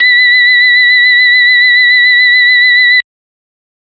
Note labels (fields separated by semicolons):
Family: organ; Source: electronic; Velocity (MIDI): 100; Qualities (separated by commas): bright